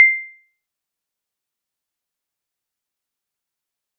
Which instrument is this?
acoustic mallet percussion instrument